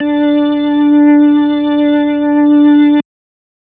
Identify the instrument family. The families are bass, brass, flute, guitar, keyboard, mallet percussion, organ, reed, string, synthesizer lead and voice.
organ